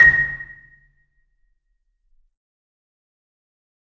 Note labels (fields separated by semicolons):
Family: mallet percussion; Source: acoustic; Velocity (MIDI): 100; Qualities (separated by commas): fast decay, percussive, reverb